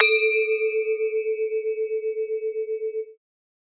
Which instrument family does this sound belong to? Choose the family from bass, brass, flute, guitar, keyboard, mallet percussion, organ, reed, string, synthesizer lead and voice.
mallet percussion